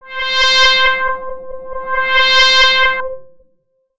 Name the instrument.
synthesizer bass